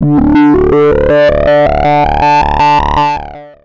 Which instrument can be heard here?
synthesizer bass